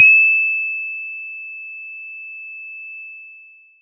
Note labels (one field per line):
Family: mallet percussion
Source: acoustic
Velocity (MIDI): 100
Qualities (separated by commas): bright, long release